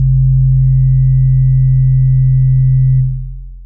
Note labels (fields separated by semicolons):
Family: synthesizer lead; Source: synthesizer; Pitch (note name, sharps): F1; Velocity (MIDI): 75; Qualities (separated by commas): long release